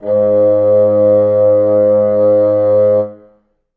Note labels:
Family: reed; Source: acoustic; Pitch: G#2; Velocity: 25; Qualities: reverb

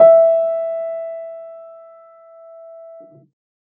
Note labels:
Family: keyboard; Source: acoustic; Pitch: E5; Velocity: 25; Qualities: reverb

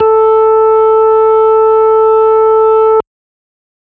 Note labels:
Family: organ; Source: electronic; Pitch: A4; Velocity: 127

